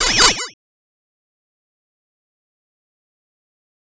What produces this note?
synthesizer bass